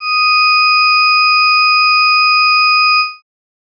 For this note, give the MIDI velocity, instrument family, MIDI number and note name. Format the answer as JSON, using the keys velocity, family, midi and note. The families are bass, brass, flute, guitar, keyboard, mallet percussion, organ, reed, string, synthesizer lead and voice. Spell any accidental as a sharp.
{"velocity": 127, "family": "organ", "midi": 87, "note": "D#6"}